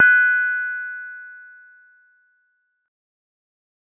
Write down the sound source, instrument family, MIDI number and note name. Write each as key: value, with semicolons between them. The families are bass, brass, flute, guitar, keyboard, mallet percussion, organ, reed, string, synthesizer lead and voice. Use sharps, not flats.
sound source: acoustic; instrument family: mallet percussion; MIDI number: 90; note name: F#6